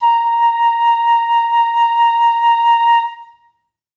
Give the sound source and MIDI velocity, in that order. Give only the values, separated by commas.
acoustic, 75